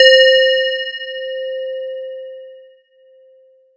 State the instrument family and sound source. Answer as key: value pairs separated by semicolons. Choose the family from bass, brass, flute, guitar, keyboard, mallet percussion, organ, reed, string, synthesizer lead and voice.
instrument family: mallet percussion; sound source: electronic